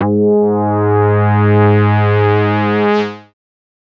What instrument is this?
synthesizer bass